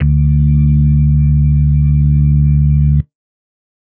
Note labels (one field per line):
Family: organ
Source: electronic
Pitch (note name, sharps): D2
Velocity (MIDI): 127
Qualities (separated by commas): dark